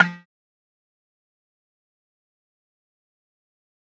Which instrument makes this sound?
acoustic mallet percussion instrument